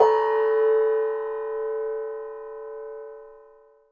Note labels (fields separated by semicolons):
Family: mallet percussion; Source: acoustic; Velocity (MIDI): 100